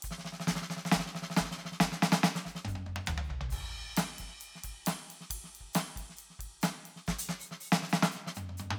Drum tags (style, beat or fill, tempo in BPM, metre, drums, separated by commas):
rock, beat, 136 BPM, 4/4, ride, closed hi-hat, open hi-hat, hi-hat pedal, snare, high tom, mid tom, floor tom, kick